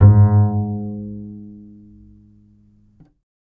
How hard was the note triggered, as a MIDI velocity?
100